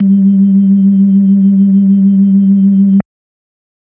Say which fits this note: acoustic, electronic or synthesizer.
electronic